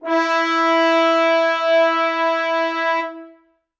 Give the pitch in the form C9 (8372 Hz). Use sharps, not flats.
E4 (329.6 Hz)